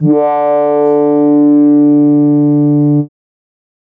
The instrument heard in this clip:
synthesizer keyboard